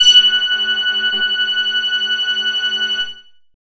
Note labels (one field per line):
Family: bass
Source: synthesizer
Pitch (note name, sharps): F#6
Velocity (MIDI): 100